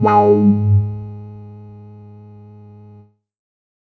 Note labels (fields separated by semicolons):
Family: bass; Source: synthesizer; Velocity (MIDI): 25; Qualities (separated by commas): distorted, non-linear envelope